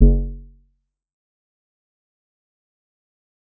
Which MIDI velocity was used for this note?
50